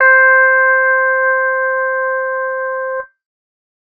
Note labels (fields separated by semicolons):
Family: guitar; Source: electronic; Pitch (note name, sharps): C5; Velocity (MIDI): 75; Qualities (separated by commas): reverb